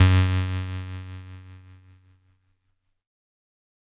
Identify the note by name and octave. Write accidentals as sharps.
F#2